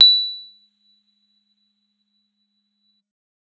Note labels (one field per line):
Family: guitar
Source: electronic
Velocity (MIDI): 50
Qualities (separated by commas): bright, percussive